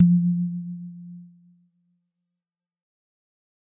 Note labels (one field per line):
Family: mallet percussion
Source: acoustic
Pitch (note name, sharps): F3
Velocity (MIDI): 75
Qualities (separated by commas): dark, fast decay